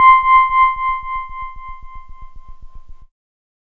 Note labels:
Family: keyboard; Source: electronic; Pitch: C6; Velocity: 127

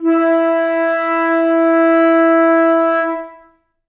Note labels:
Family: flute; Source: acoustic; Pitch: E4; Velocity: 50; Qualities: reverb

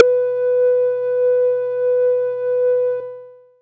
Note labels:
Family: bass; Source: synthesizer; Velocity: 75; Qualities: multiphonic

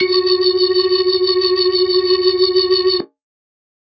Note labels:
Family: organ; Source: electronic; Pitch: F#4; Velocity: 100; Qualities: bright

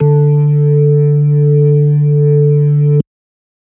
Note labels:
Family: organ; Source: electronic; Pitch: D3; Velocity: 25

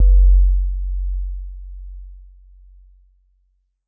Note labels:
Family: keyboard; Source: electronic; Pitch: F#1; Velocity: 50; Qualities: dark

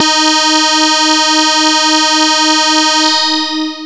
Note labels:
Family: bass; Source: synthesizer; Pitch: D#4; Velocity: 127; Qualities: bright, distorted, long release

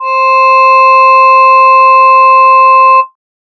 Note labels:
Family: voice; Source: synthesizer; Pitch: C5; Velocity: 100

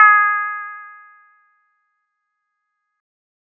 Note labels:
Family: guitar; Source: synthesizer; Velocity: 25

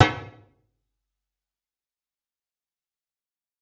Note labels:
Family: guitar; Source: electronic; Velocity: 25; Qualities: fast decay, percussive, reverb

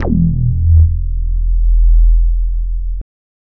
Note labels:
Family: bass; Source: synthesizer; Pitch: E1; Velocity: 25; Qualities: distorted

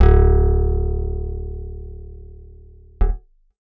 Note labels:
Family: guitar; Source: acoustic; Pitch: D1; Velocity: 100

